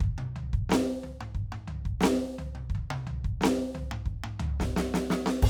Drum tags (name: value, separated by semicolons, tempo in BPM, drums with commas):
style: rock; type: beat; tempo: 88 BPM; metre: 4/4; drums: crash, snare, high tom, mid tom, floor tom, kick